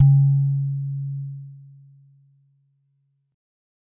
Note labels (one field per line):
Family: mallet percussion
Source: acoustic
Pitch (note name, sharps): C#3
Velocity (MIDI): 50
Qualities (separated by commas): dark